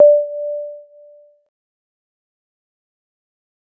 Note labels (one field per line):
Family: keyboard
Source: electronic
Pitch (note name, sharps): D5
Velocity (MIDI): 25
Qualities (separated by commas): dark, fast decay